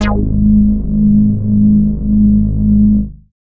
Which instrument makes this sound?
synthesizer bass